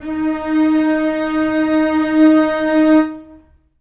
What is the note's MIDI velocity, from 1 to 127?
25